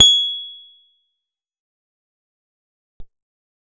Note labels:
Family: guitar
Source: acoustic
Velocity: 25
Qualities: bright, fast decay, percussive

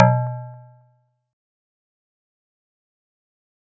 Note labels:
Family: mallet percussion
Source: acoustic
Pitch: B2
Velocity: 50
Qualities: fast decay, percussive

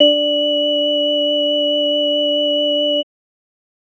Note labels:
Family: organ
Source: electronic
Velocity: 75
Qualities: multiphonic

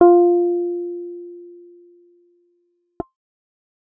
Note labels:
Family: bass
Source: synthesizer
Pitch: F4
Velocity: 50

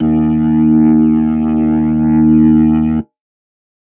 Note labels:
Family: organ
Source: electronic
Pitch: D#2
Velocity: 50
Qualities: distorted

